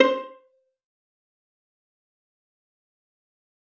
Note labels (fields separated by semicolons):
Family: string; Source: acoustic; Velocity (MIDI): 75; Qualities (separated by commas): fast decay, percussive, reverb